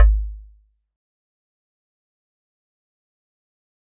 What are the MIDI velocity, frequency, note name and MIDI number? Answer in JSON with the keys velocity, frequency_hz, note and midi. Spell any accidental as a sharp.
{"velocity": 25, "frequency_hz": 51.91, "note": "G#1", "midi": 32}